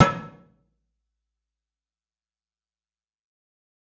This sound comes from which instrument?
electronic guitar